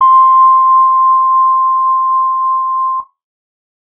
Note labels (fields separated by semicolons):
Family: guitar; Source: electronic; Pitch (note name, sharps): C6; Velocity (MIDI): 50; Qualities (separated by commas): reverb